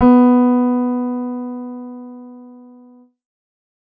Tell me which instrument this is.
synthesizer keyboard